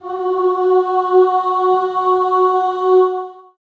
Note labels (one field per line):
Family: voice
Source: acoustic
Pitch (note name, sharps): F#4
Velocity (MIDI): 50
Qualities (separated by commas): long release, reverb